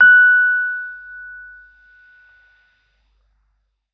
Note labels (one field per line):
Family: keyboard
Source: electronic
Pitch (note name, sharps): F#6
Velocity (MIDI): 50